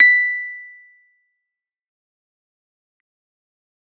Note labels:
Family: keyboard; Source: electronic; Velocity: 127; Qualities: fast decay, percussive

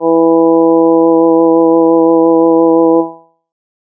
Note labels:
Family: reed; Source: synthesizer; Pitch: E3; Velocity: 127

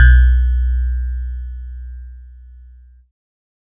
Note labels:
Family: keyboard; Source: electronic; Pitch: B1; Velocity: 100; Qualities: distorted

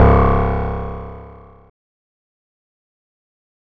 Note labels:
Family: guitar; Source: electronic; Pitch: C#1; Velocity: 75; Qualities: bright, distorted, fast decay

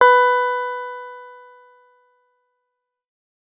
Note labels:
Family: guitar; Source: electronic; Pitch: B4; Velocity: 25

